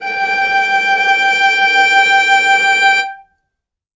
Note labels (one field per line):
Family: string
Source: acoustic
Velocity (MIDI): 25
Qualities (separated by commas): reverb